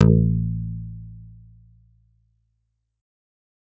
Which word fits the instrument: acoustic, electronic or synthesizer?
synthesizer